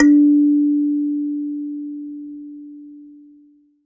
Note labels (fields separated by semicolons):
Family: mallet percussion; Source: acoustic; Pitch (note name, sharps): D4; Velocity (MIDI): 75; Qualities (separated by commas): reverb